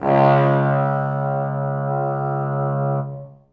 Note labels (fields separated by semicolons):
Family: brass; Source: acoustic; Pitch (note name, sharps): C#2; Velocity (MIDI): 75; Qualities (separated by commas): bright, reverb